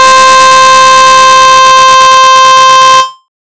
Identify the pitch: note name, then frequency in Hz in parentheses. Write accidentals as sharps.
C5 (523.3 Hz)